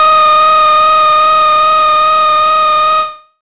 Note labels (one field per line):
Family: bass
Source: synthesizer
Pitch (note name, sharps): D#5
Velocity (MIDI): 100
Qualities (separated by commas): bright, distorted, non-linear envelope